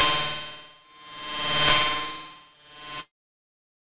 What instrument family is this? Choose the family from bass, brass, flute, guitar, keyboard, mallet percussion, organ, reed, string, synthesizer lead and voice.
guitar